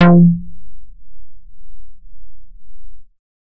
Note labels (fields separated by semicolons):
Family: bass; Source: synthesizer; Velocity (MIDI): 100; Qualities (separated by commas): distorted